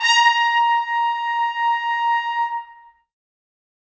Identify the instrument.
acoustic brass instrument